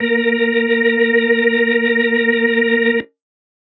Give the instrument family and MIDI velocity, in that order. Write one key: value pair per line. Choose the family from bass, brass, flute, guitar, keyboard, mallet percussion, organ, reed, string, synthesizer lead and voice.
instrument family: organ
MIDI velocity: 75